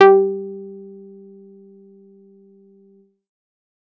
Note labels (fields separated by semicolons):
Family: bass; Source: synthesizer; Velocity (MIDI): 100; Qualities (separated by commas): dark, percussive